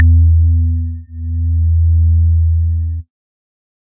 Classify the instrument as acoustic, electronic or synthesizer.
electronic